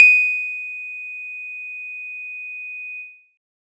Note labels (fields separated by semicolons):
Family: guitar; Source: synthesizer; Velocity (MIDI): 127